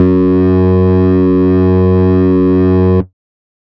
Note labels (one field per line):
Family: bass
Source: synthesizer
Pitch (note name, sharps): F#2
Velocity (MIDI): 127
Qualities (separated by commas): distorted, multiphonic, tempo-synced